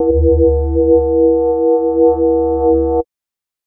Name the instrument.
synthesizer mallet percussion instrument